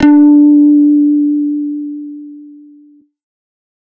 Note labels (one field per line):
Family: bass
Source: synthesizer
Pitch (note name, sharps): D4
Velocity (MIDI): 100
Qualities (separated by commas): distorted